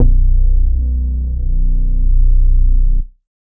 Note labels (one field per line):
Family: bass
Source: synthesizer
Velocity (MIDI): 25